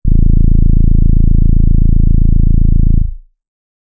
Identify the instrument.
electronic keyboard